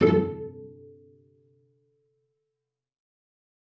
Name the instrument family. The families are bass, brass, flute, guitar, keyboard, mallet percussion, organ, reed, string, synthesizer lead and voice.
string